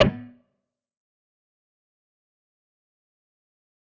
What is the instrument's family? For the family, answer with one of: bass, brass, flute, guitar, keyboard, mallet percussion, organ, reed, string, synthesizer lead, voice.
guitar